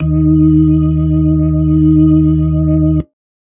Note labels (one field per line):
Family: organ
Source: electronic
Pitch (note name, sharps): D#2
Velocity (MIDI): 100